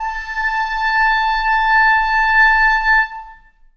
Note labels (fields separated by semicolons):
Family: reed; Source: acoustic; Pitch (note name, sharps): A5; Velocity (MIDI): 25; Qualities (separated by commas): long release, reverb